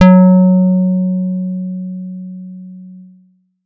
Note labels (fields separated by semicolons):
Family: guitar; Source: electronic; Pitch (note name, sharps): F#3; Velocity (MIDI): 100